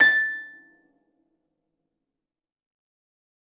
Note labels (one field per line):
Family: string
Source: acoustic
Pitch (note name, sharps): A6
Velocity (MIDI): 100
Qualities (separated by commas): fast decay, percussive, reverb